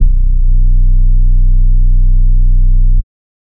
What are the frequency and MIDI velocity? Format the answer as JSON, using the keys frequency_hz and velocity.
{"frequency_hz": 30.87, "velocity": 50}